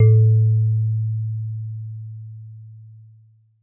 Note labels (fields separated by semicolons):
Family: mallet percussion; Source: acoustic; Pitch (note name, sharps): A2; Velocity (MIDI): 50